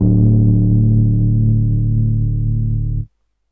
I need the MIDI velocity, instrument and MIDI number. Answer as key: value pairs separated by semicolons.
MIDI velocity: 75; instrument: electronic keyboard; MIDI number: 26